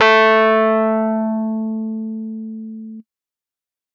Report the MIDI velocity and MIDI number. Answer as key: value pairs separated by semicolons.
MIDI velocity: 127; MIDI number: 57